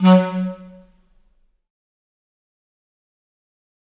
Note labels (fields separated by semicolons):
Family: reed; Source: acoustic; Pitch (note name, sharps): F#3; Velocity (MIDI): 75; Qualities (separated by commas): fast decay, reverb